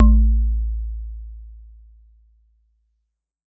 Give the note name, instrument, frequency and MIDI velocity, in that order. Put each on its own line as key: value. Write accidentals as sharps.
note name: A1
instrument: acoustic mallet percussion instrument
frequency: 55 Hz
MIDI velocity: 127